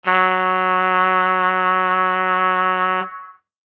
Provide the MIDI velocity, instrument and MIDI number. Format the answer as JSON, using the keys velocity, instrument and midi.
{"velocity": 75, "instrument": "acoustic brass instrument", "midi": 54}